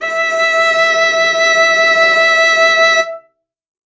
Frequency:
659.3 Hz